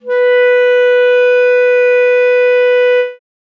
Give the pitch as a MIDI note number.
71